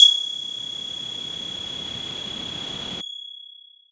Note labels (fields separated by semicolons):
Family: voice; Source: synthesizer; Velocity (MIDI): 127; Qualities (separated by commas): distorted, long release